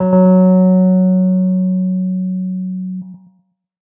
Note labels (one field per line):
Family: keyboard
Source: electronic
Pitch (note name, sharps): F#3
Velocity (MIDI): 75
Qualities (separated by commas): dark, tempo-synced